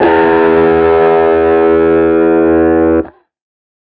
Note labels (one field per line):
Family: guitar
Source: electronic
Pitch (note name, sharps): E2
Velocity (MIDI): 127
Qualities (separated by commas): distorted